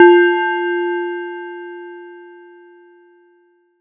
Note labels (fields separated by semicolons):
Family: mallet percussion; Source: acoustic; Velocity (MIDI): 25; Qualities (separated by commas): multiphonic